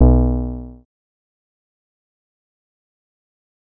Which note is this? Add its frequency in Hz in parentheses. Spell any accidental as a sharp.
B1 (61.74 Hz)